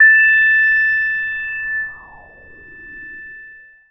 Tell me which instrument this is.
synthesizer lead